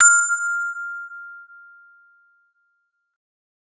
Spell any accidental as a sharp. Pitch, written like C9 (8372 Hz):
F6 (1397 Hz)